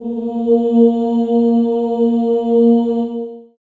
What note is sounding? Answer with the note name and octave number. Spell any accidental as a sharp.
A#3